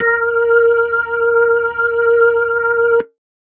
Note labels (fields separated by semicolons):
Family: organ; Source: electronic; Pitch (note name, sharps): A#4; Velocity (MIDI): 50